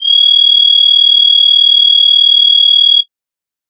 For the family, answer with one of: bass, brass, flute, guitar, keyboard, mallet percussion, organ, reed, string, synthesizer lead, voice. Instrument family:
flute